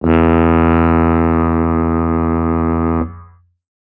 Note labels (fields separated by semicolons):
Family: brass; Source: acoustic; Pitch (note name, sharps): E2; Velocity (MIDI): 127